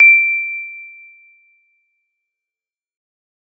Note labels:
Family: mallet percussion; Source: acoustic; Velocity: 50; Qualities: fast decay

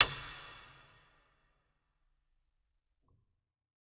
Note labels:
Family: organ; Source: electronic; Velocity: 127; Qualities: fast decay, percussive, reverb

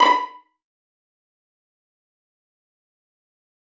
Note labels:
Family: string; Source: acoustic; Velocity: 75; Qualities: fast decay, percussive, reverb

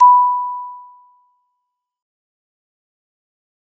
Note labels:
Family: mallet percussion; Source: acoustic; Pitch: B5; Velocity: 75; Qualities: fast decay

